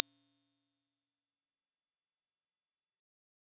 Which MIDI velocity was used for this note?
75